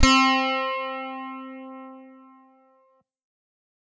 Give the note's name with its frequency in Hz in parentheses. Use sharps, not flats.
C4 (261.6 Hz)